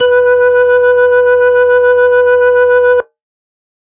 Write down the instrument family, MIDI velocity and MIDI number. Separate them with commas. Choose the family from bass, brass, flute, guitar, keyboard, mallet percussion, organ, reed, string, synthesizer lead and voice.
organ, 25, 71